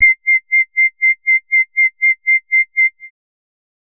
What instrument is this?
synthesizer bass